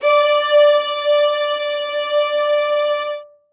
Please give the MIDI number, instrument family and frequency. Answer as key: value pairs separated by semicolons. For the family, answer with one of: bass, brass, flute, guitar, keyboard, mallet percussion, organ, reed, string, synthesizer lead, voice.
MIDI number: 74; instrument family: string; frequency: 587.3 Hz